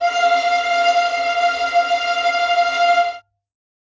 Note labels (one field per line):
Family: string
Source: acoustic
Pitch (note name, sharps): F5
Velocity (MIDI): 25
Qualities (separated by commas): bright, non-linear envelope, reverb